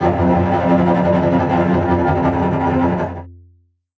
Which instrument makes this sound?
acoustic string instrument